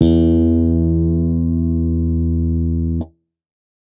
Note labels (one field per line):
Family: bass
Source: electronic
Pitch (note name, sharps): E2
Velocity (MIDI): 127